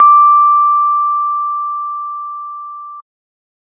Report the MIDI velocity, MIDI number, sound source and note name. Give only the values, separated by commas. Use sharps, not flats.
100, 86, electronic, D6